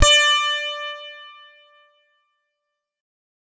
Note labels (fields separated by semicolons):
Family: guitar; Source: electronic; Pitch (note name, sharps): D5; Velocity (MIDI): 100; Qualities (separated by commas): bright, fast decay